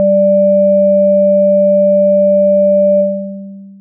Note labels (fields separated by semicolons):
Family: synthesizer lead; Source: synthesizer; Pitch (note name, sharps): G3; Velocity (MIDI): 75; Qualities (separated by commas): long release